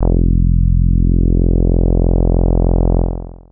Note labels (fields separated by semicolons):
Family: bass; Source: synthesizer; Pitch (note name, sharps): F1; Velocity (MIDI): 75; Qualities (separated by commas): distorted, long release